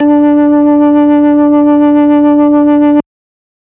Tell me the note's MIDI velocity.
25